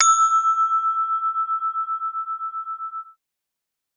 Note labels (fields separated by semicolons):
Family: mallet percussion; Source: acoustic; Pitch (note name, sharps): E6; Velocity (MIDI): 127; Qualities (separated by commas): bright